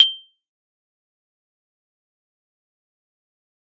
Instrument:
acoustic mallet percussion instrument